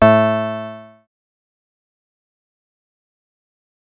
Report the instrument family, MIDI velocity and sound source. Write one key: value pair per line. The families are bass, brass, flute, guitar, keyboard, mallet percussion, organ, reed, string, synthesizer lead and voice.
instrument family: bass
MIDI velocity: 127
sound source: synthesizer